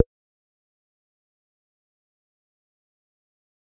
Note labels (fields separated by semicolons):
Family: bass; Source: synthesizer; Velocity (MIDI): 25; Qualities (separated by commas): fast decay, percussive